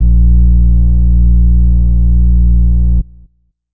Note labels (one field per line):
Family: flute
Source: acoustic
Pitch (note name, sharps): A#1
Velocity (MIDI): 100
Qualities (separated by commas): dark